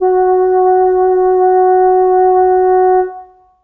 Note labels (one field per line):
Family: reed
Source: acoustic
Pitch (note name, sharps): F#4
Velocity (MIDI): 50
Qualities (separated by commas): reverb